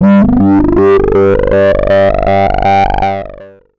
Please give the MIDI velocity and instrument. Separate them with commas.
100, synthesizer bass